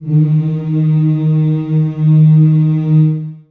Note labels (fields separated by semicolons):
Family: voice; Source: acoustic; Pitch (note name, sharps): D#3; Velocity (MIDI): 25; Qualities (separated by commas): long release, reverb